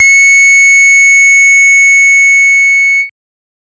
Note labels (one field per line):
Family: bass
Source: synthesizer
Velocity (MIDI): 25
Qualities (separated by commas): bright, distorted, multiphonic